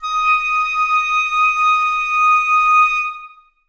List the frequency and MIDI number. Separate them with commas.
1245 Hz, 87